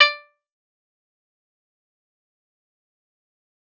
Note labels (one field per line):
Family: guitar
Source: acoustic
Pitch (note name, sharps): D5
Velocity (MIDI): 25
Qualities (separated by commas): fast decay, percussive